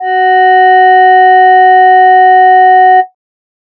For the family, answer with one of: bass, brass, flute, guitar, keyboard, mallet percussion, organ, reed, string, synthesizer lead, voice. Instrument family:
voice